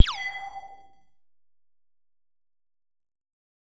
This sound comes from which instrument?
synthesizer bass